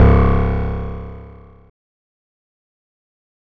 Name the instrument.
electronic guitar